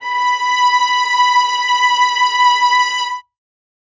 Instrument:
acoustic string instrument